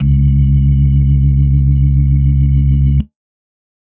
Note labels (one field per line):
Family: organ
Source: electronic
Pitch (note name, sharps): C#2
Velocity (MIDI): 75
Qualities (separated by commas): dark, reverb